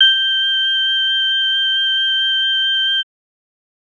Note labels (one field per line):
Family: organ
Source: electronic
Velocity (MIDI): 25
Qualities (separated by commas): bright, multiphonic